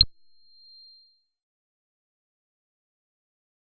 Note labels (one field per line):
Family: bass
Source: synthesizer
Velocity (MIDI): 100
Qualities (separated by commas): fast decay, percussive